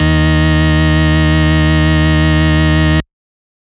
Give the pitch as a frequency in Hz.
77.78 Hz